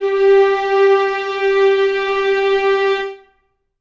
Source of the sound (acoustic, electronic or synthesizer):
acoustic